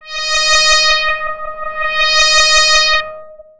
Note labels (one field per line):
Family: bass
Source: synthesizer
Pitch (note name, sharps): D#5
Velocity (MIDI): 75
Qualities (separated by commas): long release, tempo-synced